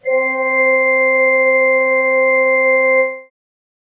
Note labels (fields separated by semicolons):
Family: organ; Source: acoustic; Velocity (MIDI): 127; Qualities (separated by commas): reverb